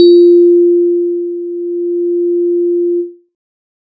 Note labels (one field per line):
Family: synthesizer lead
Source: synthesizer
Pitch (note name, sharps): F4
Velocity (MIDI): 50